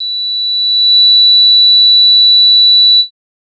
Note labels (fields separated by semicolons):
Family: bass; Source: synthesizer; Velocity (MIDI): 50; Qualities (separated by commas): bright, distorted